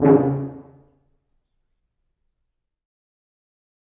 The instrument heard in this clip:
acoustic brass instrument